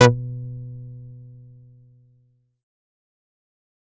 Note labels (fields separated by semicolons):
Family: bass; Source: synthesizer; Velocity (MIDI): 25; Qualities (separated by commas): distorted, fast decay